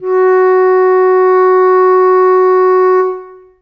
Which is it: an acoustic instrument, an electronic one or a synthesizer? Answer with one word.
acoustic